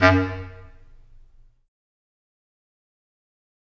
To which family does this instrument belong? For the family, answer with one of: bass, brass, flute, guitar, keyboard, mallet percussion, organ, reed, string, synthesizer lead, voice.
reed